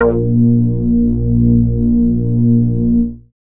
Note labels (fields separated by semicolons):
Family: bass; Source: synthesizer; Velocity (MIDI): 25; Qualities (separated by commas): distorted